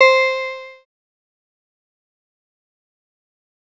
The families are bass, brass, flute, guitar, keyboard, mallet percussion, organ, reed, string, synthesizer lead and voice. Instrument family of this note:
synthesizer lead